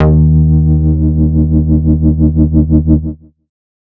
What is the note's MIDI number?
39